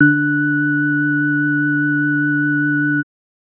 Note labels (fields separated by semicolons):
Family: organ; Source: electronic; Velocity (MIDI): 25; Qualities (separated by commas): multiphonic